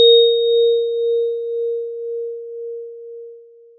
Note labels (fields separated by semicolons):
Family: mallet percussion; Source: acoustic; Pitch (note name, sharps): A#4; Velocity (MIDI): 50; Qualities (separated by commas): long release